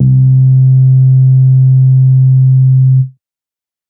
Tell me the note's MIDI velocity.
50